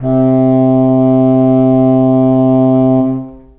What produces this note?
acoustic reed instrument